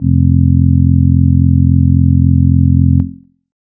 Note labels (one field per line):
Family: reed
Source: synthesizer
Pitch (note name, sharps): F1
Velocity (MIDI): 127